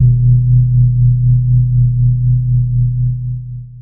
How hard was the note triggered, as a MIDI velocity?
75